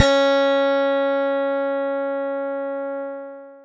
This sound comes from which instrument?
electronic keyboard